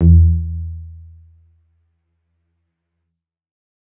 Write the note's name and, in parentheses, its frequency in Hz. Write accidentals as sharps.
E2 (82.41 Hz)